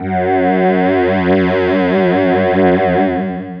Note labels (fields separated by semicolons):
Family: voice; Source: synthesizer; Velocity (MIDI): 100; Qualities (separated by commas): distorted, long release